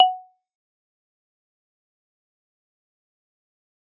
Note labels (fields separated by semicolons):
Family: mallet percussion; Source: acoustic; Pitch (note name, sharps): F#5; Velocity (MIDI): 75; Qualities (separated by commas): fast decay, percussive